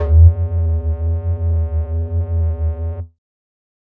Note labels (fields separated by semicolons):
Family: flute; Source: synthesizer; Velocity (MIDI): 50; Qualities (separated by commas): distorted